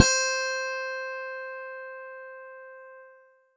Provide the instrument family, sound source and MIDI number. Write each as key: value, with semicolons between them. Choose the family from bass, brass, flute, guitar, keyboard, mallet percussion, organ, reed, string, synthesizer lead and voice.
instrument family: keyboard; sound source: electronic; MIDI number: 72